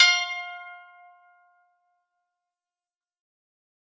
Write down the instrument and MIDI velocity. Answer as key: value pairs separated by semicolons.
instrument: acoustic guitar; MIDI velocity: 75